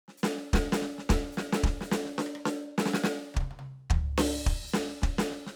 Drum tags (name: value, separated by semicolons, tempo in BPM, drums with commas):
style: swing; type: beat; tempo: 215 BPM; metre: 4/4; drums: crash, hi-hat pedal, snare, cross-stick, high tom, floor tom, kick